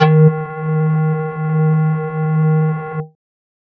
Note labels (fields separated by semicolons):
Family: flute; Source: synthesizer; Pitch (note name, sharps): D#3; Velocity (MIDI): 100; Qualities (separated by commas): distorted